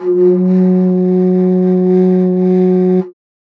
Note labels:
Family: flute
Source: acoustic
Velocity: 50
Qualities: dark

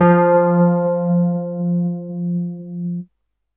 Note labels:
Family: keyboard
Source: electronic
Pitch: F3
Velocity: 100

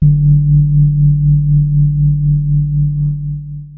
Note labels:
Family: keyboard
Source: electronic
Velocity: 50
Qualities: dark, long release, reverb

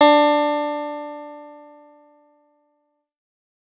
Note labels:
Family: guitar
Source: electronic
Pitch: D4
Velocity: 100

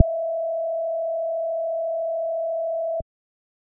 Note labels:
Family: bass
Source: synthesizer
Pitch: E5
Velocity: 75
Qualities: dark

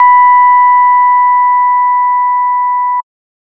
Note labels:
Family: organ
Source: electronic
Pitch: B5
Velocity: 100

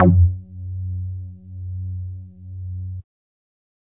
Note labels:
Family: bass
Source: synthesizer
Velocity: 75

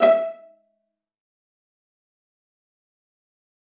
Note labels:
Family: string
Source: acoustic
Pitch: E5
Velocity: 127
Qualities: fast decay, percussive, reverb

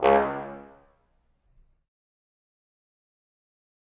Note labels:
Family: brass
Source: acoustic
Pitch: C#2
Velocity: 100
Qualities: fast decay, percussive, reverb

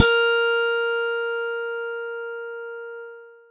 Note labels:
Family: keyboard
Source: electronic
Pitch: A#4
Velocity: 50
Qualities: bright

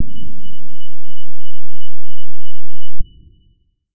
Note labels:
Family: guitar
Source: electronic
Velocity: 50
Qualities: dark, distorted

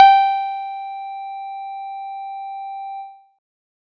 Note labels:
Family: guitar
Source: synthesizer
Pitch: G5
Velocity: 100

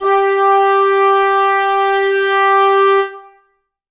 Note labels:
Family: reed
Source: acoustic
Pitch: G4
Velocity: 127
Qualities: reverb

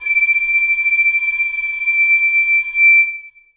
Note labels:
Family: flute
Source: acoustic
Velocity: 25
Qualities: reverb

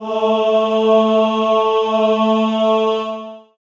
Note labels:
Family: voice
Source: acoustic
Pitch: A3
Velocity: 100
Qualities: reverb

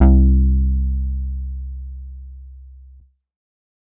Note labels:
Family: bass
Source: synthesizer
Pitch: C2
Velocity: 127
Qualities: dark

